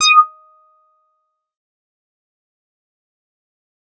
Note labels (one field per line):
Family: bass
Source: synthesizer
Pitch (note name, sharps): D#6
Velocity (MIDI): 75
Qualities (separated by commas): fast decay, percussive